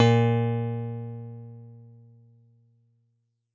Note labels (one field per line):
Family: guitar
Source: synthesizer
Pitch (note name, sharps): A#2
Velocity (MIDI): 100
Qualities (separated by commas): dark